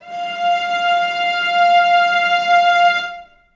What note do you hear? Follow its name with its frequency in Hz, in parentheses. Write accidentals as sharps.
F5 (698.5 Hz)